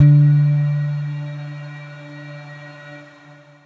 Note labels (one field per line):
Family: guitar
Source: electronic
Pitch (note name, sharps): D3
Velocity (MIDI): 75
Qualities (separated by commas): long release